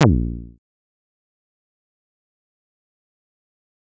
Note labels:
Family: bass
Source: synthesizer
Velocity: 127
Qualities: distorted, fast decay, percussive

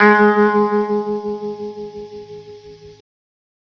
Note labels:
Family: guitar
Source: electronic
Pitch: G#3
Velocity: 127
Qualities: reverb

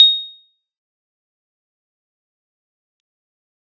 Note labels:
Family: keyboard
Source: electronic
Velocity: 127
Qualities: bright, fast decay, percussive

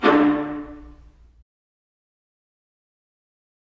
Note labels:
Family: string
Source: acoustic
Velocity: 75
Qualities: fast decay, reverb

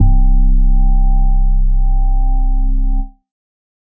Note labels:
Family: organ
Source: electronic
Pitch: C1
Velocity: 25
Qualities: dark

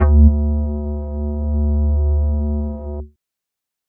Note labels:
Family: flute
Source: synthesizer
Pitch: D2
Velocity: 75

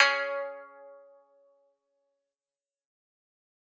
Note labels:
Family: guitar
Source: acoustic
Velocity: 75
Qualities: fast decay

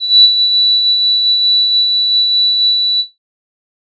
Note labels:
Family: flute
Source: synthesizer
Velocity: 127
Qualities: bright, distorted

